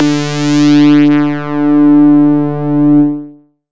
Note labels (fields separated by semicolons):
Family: bass; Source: synthesizer; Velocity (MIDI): 100; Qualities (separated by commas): bright, distorted